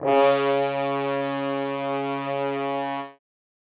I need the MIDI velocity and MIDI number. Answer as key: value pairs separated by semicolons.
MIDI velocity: 127; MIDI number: 49